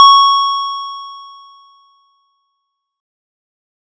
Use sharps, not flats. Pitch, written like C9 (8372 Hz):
C#6 (1109 Hz)